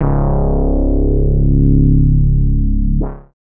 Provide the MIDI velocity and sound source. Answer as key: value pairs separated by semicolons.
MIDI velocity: 25; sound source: synthesizer